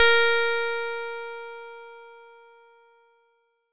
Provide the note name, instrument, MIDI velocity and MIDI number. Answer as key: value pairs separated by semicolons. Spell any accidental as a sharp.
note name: A#4; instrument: synthesizer bass; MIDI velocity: 50; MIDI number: 70